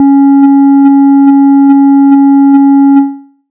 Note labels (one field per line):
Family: bass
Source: synthesizer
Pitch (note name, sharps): C#4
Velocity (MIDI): 127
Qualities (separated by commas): dark